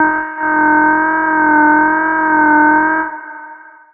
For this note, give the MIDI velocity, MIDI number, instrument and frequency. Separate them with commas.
75, 63, synthesizer bass, 311.1 Hz